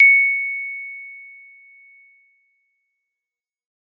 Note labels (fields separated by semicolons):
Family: mallet percussion; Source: acoustic; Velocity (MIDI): 127